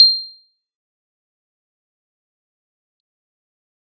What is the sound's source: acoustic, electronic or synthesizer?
electronic